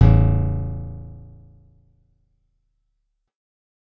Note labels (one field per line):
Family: guitar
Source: acoustic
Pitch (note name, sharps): A0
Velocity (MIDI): 25